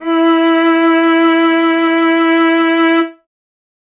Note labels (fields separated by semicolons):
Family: string; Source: acoustic; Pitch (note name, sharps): E4; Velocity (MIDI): 25; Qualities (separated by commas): reverb